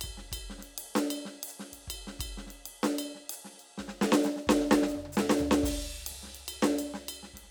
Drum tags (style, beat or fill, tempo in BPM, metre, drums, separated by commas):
Afro-Cuban, beat, 128 BPM, 4/4, crash, ride, ride bell, hi-hat pedal, snare, cross-stick, high tom, mid tom, floor tom, kick